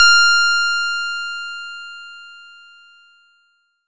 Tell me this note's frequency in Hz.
1397 Hz